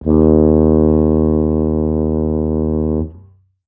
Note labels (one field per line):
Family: brass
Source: acoustic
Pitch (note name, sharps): D#2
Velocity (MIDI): 50